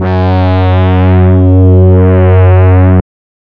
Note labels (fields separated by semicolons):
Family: reed; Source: synthesizer; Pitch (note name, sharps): F#2; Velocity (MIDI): 75; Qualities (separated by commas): distorted, non-linear envelope